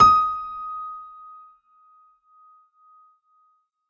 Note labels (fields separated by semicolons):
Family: keyboard; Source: acoustic; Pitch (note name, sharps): D#6; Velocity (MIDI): 127